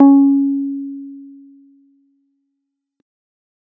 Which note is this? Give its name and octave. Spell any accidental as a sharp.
C#4